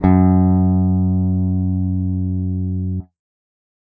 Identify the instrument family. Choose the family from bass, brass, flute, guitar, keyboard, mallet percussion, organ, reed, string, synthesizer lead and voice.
guitar